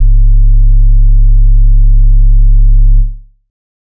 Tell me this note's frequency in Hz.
34.65 Hz